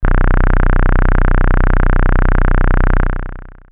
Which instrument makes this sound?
synthesizer bass